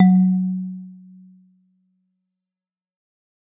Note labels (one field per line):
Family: mallet percussion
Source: acoustic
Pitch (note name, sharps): F#3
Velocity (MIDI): 75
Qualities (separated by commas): dark, fast decay, reverb